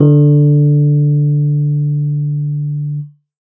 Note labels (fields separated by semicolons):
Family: keyboard; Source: electronic; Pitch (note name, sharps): D3; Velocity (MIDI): 50